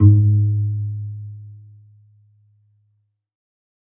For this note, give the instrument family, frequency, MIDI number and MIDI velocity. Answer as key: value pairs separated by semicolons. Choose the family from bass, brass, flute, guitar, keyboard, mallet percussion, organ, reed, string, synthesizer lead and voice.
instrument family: string; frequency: 103.8 Hz; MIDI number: 44; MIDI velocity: 25